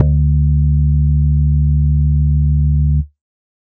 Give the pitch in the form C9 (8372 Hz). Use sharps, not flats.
D2 (73.42 Hz)